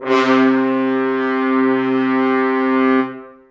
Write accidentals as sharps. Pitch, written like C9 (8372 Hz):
C3 (130.8 Hz)